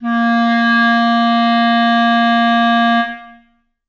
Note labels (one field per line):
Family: reed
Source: acoustic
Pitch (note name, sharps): A#3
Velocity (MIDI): 127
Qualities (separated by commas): reverb